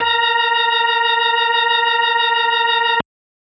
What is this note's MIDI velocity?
75